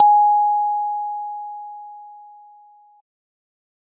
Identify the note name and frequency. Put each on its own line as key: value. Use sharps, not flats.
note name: G#5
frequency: 830.6 Hz